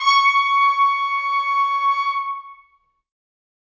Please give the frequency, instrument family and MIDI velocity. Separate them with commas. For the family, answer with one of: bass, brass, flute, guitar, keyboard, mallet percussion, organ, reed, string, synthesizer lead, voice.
1109 Hz, brass, 75